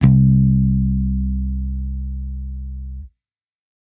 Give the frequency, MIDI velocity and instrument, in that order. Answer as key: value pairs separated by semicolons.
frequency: 65.41 Hz; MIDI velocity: 127; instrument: electronic bass